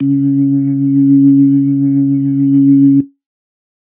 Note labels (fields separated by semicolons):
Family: organ; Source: electronic; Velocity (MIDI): 100; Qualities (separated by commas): dark